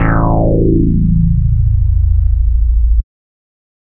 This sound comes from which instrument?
synthesizer bass